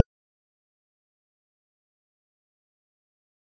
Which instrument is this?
acoustic mallet percussion instrument